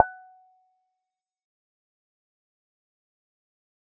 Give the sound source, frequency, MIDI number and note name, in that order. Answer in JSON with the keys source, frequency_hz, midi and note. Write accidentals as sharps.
{"source": "synthesizer", "frequency_hz": 740, "midi": 78, "note": "F#5"}